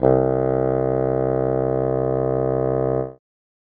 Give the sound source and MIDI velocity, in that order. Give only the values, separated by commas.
acoustic, 25